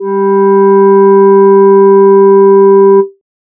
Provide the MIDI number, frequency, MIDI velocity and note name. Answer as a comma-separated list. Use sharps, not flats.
55, 196 Hz, 25, G3